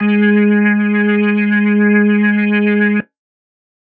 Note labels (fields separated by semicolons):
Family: organ; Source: electronic; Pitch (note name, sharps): G#3; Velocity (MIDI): 25; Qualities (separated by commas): distorted